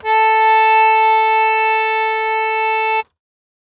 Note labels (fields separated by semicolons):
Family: keyboard; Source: acoustic; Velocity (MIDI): 75; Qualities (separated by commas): bright